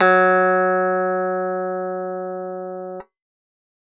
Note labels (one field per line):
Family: keyboard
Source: electronic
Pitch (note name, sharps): F#3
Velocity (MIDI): 100